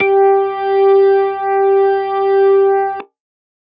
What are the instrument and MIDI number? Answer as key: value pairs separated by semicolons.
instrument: electronic organ; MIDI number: 67